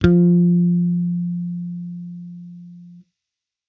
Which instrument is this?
electronic bass